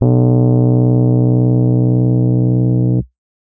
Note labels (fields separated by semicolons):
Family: keyboard; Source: electronic; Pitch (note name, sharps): B1; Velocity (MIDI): 100